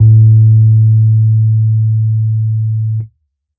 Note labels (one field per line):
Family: keyboard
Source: electronic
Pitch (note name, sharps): A2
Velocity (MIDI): 50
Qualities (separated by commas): dark